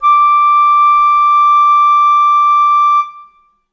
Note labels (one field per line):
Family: flute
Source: acoustic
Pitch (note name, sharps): D6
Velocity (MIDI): 25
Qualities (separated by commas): reverb